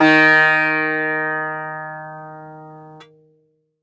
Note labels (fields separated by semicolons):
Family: guitar; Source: acoustic; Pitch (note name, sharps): D#3; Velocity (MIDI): 25; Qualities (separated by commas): bright, multiphonic, reverb